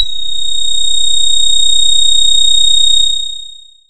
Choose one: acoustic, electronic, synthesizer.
synthesizer